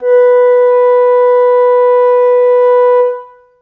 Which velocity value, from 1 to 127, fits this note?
100